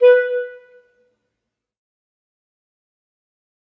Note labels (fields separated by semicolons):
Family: reed; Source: acoustic; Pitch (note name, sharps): B4; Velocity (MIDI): 25; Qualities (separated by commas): fast decay, percussive, reverb